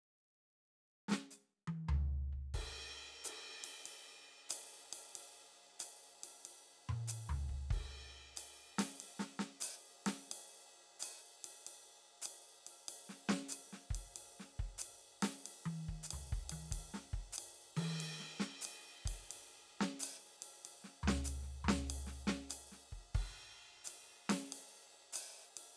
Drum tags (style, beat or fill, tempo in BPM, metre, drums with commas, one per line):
jazz
beat
93 BPM
4/4
crash, ride, hi-hat pedal, snare, high tom, mid tom, floor tom, kick